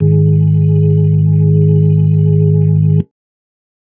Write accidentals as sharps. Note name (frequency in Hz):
G#1 (51.91 Hz)